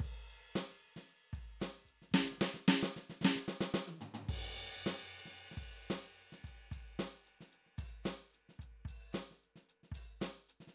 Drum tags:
funk
beat
112 BPM
4/4
crash, ride, closed hi-hat, open hi-hat, hi-hat pedal, snare, high tom, floor tom, kick

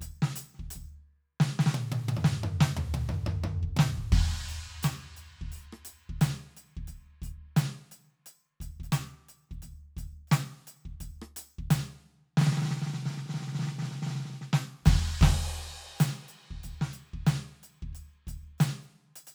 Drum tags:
rock
beat
87 BPM
4/4
crash, percussion, snare, cross-stick, high tom, mid tom, floor tom, kick

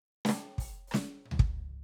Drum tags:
Purdie shuffle
fill
130 BPM
4/4
open hi-hat, hi-hat pedal, snare, cross-stick, high tom, floor tom, kick

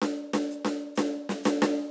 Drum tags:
Afro-Cuban bembé
fill
122 BPM
4/4
hi-hat pedal, snare

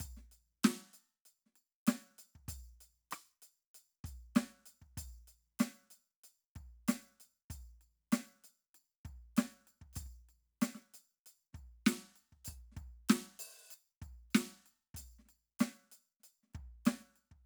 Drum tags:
soul
beat
96 BPM
4/4
percussion, snare, cross-stick, kick

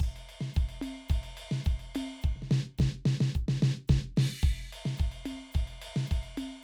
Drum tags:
calypso
beat
108 BPM
4/4
crash, ride, hi-hat pedal, snare, high tom, kick

